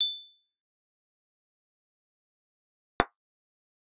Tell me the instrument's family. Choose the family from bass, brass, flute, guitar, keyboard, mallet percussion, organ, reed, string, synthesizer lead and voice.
guitar